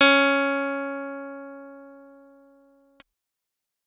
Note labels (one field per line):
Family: keyboard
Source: electronic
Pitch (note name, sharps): C#4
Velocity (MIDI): 127